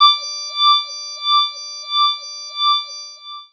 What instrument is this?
synthesizer voice